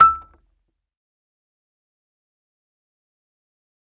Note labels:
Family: mallet percussion; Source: acoustic; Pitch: E6; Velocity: 50; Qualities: fast decay, percussive, reverb

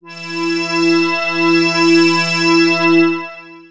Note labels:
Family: synthesizer lead; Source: synthesizer; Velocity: 127; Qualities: bright, long release, non-linear envelope

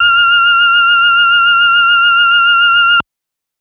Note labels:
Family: organ; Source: electronic; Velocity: 127; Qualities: bright, multiphonic

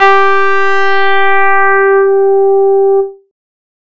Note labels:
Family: bass; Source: synthesizer; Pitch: G4; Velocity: 127; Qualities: bright, distorted

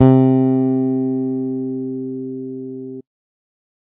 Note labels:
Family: bass; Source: electronic; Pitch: C3; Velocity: 127

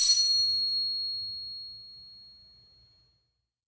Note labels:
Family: mallet percussion; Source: acoustic; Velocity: 50; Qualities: bright, reverb

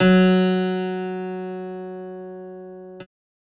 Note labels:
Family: keyboard; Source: electronic; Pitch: F#3; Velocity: 127; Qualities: bright

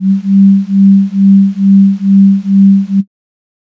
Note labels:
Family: flute; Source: synthesizer; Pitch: G3; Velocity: 75; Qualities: dark

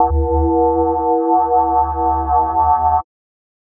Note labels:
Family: mallet percussion; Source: electronic; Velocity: 75; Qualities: multiphonic, non-linear envelope

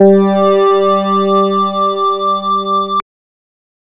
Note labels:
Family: bass; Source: synthesizer; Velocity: 75; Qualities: distorted, multiphonic

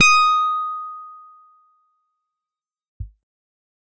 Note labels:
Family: guitar; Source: electronic; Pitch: D#6; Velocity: 75; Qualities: bright, distorted, fast decay

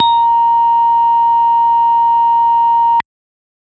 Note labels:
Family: organ; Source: electronic; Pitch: A#5; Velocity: 50

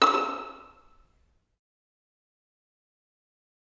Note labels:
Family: string; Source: acoustic; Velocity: 25; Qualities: fast decay, percussive, reverb

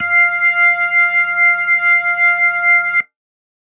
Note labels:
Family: organ; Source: electronic; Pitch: F5; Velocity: 127

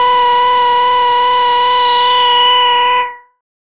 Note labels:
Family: bass; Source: synthesizer; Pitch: B4; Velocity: 75; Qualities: bright, distorted, non-linear envelope

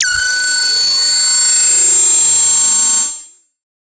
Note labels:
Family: synthesizer lead; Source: synthesizer; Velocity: 75; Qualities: multiphonic, non-linear envelope

